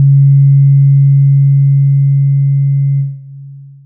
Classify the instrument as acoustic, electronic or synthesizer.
synthesizer